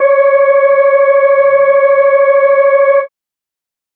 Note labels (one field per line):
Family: organ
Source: electronic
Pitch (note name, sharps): C#5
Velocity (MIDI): 25